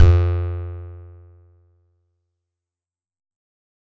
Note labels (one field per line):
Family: guitar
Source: acoustic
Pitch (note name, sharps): F2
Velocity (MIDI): 127